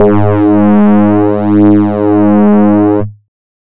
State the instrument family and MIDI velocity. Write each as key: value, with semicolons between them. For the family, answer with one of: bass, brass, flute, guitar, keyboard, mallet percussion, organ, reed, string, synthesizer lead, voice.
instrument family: bass; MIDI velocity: 50